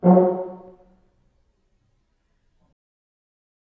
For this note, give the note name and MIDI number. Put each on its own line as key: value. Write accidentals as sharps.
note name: F#3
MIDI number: 54